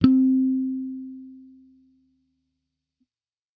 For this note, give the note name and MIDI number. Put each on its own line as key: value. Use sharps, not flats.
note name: C4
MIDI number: 60